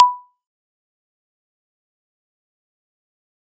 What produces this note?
acoustic mallet percussion instrument